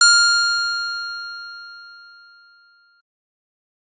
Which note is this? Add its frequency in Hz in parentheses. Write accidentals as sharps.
F6 (1397 Hz)